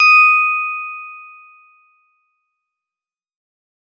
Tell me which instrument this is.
synthesizer guitar